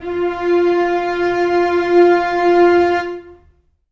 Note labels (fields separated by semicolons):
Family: string; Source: acoustic; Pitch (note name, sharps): F4; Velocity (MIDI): 25; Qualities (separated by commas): reverb